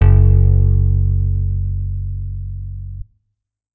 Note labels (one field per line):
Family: guitar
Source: electronic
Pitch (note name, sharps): F#1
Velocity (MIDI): 50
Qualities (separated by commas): reverb